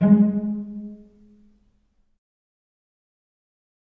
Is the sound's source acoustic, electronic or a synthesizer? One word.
acoustic